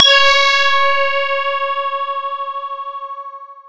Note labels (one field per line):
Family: mallet percussion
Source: electronic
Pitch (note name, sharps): C#5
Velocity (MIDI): 50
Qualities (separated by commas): bright, distorted, long release, non-linear envelope